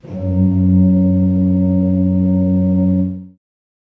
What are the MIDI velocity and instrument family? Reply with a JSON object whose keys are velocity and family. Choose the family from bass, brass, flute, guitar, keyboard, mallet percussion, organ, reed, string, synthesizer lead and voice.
{"velocity": 127, "family": "organ"}